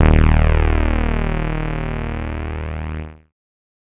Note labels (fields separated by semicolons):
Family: bass; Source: synthesizer; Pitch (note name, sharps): D#1; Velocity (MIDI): 127; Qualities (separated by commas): bright, distorted